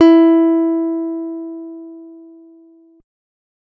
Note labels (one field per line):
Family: guitar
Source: acoustic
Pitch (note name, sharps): E4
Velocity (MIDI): 75